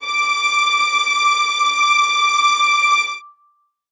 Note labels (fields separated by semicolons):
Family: string; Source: acoustic; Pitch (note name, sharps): D6; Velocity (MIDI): 100; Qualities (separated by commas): reverb